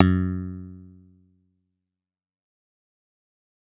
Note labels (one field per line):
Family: bass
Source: synthesizer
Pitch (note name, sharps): F#2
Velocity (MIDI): 127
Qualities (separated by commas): fast decay